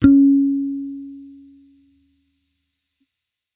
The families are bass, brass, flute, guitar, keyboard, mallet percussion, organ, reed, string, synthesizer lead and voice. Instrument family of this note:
bass